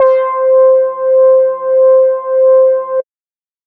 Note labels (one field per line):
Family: bass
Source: synthesizer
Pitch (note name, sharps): C5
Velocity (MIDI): 75